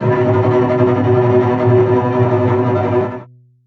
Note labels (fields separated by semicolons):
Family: string; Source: acoustic; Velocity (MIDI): 127; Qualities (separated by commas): non-linear envelope, reverb